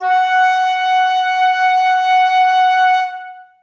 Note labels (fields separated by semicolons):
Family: flute; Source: acoustic; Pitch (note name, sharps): F#5; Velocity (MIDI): 75; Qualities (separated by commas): long release, reverb